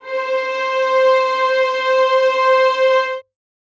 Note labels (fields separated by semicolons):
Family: string; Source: acoustic; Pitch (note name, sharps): C5; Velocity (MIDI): 25; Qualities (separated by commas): reverb